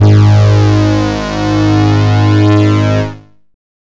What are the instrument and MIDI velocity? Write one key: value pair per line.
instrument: synthesizer bass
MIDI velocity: 127